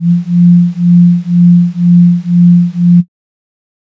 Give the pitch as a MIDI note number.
53